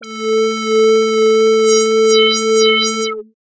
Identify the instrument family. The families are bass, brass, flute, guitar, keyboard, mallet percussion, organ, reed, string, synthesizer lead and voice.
bass